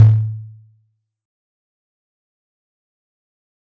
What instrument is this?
acoustic mallet percussion instrument